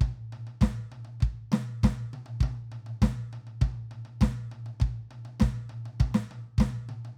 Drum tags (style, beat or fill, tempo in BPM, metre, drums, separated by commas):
rock, beat, 100 BPM, 4/4, snare, mid tom, kick